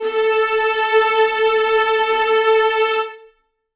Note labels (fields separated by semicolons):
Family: string; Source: acoustic; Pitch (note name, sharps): A4; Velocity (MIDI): 100; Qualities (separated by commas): reverb